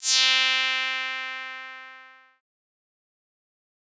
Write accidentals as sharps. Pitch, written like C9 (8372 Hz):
C4 (261.6 Hz)